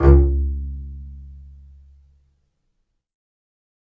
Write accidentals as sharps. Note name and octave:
C#2